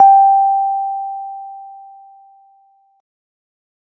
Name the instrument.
electronic keyboard